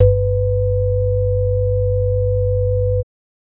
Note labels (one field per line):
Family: organ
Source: electronic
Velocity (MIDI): 100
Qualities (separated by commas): multiphonic